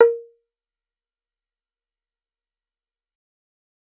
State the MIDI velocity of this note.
100